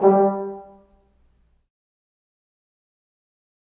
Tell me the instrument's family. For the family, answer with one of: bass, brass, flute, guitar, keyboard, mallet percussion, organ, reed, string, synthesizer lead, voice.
brass